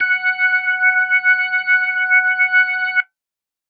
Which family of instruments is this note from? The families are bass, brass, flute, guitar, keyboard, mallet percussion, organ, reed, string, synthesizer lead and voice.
organ